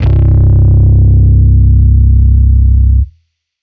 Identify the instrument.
electronic bass